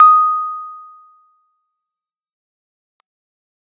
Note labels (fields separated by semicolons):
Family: keyboard; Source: electronic; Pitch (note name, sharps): D#6; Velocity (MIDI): 75; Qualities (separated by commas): fast decay